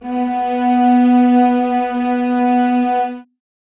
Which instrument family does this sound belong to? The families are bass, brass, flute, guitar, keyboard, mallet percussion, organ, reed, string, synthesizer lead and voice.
string